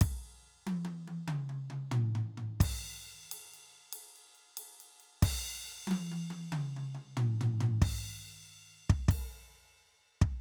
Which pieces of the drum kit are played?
crash, ride, high tom, mid tom, floor tom and kick